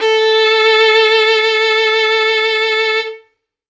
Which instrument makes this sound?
acoustic string instrument